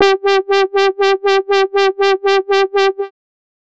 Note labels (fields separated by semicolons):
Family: bass; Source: synthesizer; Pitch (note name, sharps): G4; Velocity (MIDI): 100; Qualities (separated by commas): bright, distorted, tempo-synced